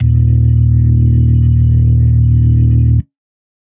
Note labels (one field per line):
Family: organ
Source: electronic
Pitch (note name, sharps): D#1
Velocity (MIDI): 50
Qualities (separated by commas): distorted